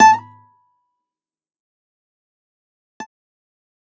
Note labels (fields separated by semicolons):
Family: guitar; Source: electronic; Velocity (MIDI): 127; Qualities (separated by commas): fast decay, percussive